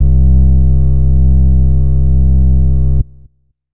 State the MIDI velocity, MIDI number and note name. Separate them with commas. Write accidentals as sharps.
127, 36, C2